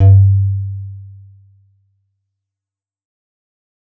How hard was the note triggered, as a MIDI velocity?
50